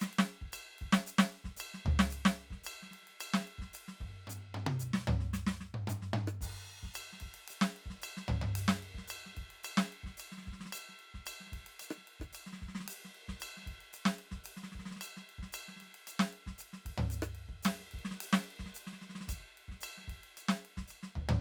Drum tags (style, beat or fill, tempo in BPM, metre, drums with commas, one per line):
songo
beat
112 BPM
4/4
crash, ride, ride bell, hi-hat pedal, snare, cross-stick, high tom, mid tom, floor tom, kick